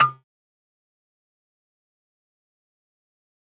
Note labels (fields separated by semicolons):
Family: mallet percussion; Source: acoustic; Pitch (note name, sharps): C3; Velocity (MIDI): 127; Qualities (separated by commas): fast decay, percussive, reverb